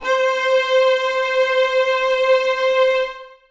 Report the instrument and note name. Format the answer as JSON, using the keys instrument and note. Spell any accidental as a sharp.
{"instrument": "acoustic string instrument", "note": "C5"}